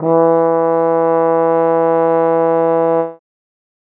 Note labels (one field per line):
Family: brass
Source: acoustic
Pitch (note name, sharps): E3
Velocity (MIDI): 25